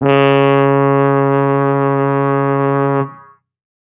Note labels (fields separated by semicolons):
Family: brass; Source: acoustic; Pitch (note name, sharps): C#3; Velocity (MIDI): 127